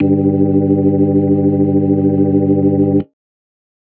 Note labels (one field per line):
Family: organ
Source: electronic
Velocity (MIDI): 100